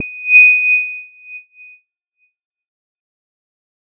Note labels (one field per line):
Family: bass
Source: synthesizer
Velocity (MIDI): 25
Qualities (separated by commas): bright, fast decay